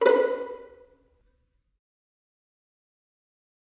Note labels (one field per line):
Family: string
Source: acoustic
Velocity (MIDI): 75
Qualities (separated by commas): dark, fast decay, reverb